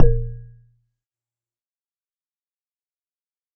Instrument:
acoustic mallet percussion instrument